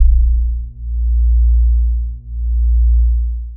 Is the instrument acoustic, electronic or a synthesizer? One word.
synthesizer